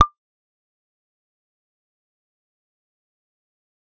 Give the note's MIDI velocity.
25